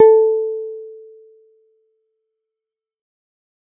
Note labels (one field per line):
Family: keyboard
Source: electronic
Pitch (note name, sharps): A4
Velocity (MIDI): 25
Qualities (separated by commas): fast decay